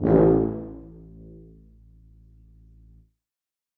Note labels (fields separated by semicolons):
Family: brass; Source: acoustic; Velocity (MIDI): 25; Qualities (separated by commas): reverb